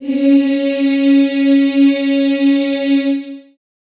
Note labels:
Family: voice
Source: acoustic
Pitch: C#4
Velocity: 100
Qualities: long release, reverb

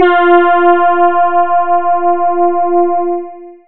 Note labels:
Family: voice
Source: synthesizer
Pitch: F4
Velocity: 127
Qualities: long release

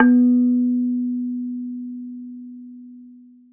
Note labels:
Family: mallet percussion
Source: acoustic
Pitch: B3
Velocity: 127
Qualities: reverb

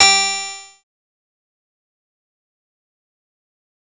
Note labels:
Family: bass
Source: synthesizer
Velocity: 50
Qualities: bright, distorted, fast decay

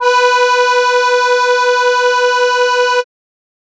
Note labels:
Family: keyboard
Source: acoustic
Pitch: B4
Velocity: 100

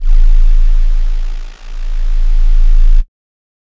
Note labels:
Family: flute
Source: synthesizer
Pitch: A0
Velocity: 25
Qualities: dark

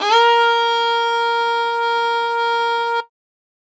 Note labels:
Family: string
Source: acoustic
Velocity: 127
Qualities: bright

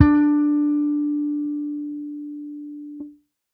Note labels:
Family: bass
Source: electronic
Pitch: D4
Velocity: 50

